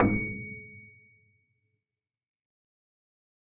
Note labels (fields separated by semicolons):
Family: keyboard; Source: acoustic; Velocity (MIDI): 25; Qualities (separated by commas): reverb